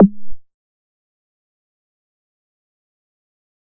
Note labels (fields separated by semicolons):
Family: bass; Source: synthesizer; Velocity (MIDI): 25; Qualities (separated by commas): fast decay, percussive